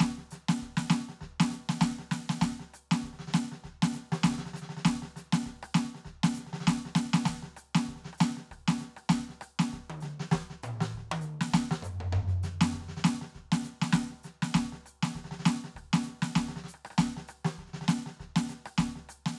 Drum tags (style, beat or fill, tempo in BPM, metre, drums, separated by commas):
New Orleans second line, beat, 99 BPM, 4/4, hi-hat pedal, snare, cross-stick, high tom, mid tom, floor tom, kick